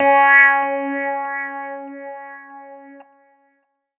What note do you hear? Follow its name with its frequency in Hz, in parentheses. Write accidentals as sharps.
C#4 (277.2 Hz)